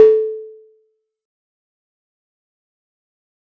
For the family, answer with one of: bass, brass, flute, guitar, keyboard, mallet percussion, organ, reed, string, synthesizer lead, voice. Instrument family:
mallet percussion